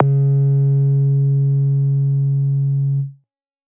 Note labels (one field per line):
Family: bass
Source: synthesizer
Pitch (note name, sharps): C#3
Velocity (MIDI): 100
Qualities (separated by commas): distorted